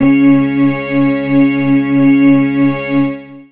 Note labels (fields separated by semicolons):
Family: organ; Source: electronic; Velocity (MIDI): 25; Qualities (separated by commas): long release, reverb